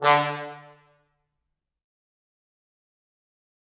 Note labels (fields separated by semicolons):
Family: brass; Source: acoustic; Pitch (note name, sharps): D3; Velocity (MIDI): 127; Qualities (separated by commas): bright, fast decay, percussive, reverb